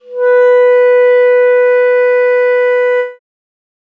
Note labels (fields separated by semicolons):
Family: reed; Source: acoustic; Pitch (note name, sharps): B4; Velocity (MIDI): 50; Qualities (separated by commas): dark